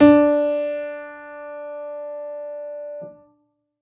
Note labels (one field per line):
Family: keyboard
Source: acoustic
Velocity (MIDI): 75